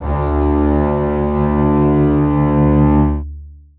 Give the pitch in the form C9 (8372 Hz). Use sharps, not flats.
D2 (73.42 Hz)